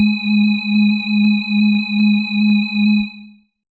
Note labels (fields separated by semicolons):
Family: mallet percussion; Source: electronic; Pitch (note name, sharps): G#3; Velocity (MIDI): 127; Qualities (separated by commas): bright, distorted, multiphonic